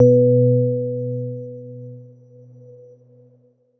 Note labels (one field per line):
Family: keyboard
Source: electronic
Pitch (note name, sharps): B2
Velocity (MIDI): 100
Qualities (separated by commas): dark